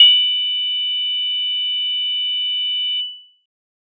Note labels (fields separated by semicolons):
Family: keyboard; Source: electronic; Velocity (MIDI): 50; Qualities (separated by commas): bright